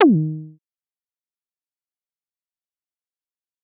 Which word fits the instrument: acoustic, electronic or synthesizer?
synthesizer